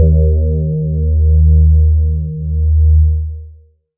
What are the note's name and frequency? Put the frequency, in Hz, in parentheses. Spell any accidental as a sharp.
D#2 (77.78 Hz)